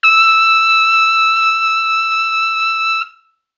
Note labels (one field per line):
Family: brass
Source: acoustic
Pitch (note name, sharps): E6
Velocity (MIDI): 50